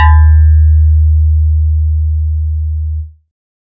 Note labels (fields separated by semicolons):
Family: synthesizer lead; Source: synthesizer; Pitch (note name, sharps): D#2; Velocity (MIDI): 100